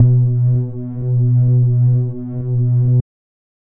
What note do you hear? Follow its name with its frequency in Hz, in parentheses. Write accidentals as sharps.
B2 (123.5 Hz)